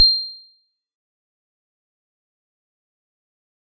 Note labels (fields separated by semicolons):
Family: mallet percussion; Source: acoustic; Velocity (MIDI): 127; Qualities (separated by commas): bright, fast decay, percussive